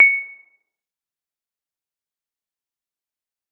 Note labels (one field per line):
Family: mallet percussion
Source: acoustic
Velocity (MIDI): 25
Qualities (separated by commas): fast decay, percussive, reverb